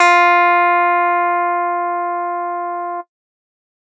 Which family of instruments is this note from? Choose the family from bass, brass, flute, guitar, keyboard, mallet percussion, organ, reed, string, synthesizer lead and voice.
guitar